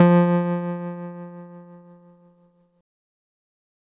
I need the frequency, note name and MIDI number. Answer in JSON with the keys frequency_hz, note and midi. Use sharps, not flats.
{"frequency_hz": 174.6, "note": "F3", "midi": 53}